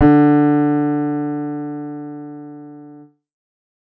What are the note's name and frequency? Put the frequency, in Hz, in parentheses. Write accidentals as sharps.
D3 (146.8 Hz)